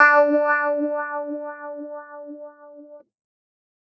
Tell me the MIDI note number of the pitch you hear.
62